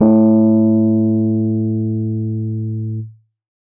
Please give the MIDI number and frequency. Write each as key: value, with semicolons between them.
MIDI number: 45; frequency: 110 Hz